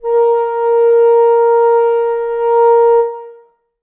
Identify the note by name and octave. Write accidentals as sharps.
A#4